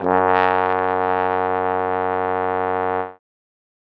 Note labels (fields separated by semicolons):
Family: brass; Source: acoustic; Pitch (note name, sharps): F#2; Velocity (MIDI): 100